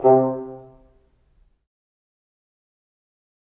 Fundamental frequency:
130.8 Hz